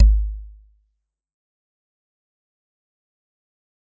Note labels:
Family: mallet percussion; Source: acoustic; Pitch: G#1; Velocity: 127; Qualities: dark, fast decay, percussive

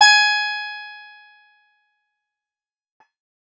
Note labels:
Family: guitar; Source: acoustic; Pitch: G#5; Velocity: 127; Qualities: bright, distorted, fast decay

